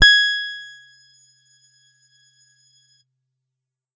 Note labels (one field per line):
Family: guitar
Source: electronic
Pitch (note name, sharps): G#6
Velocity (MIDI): 127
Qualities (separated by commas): bright